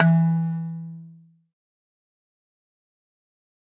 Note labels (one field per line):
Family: mallet percussion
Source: acoustic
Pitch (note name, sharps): E3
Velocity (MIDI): 75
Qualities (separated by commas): distorted, fast decay, reverb